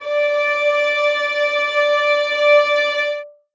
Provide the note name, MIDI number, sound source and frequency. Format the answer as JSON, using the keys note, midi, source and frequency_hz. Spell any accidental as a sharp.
{"note": "D5", "midi": 74, "source": "acoustic", "frequency_hz": 587.3}